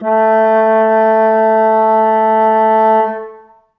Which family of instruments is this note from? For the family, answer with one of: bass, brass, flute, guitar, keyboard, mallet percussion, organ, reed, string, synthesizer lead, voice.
flute